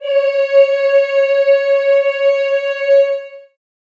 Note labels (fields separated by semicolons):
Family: voice; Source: acoustic; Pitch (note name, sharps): C#5; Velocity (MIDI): 127; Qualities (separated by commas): long release, reverb